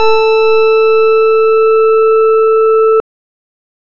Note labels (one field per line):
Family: organ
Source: electronic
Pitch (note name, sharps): A4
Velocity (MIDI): 100